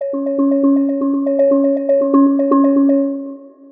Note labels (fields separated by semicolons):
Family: mallet percussion; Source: synthesizer; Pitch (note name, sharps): C#4; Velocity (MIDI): 25; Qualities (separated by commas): long release, multiphonic, percussive, tempo-synced